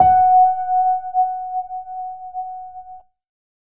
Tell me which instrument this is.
electronic keyboard